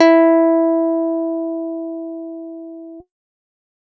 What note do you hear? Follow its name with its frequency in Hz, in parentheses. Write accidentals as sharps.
E4 (329.6 Hz)